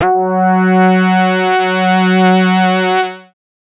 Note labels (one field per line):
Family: bass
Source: synthesizer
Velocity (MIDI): 127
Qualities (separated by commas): distorted, multiphonic